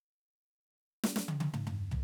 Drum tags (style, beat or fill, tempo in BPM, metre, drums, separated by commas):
rock, fill, 118 BPM, 4/4, hi-hat pedal, snare, high tom, mid tom, floor tom